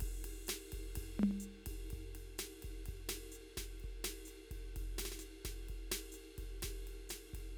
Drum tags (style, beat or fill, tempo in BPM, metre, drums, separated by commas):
bossa nova, beat, 127 BPM, 4/4, ride, hi-hat pedal, snare, mid tom, kick